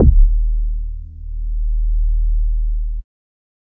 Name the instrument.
synthesizer bass